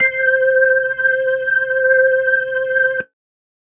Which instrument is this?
electronic organ